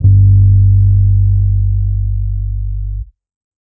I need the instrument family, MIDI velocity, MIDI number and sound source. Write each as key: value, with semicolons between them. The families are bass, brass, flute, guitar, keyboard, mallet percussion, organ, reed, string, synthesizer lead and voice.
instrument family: bass; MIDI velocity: 75; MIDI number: 31; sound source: electronic